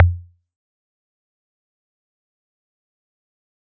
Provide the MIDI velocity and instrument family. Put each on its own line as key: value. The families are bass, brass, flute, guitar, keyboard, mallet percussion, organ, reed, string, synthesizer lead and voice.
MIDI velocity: 100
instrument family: mallet percussion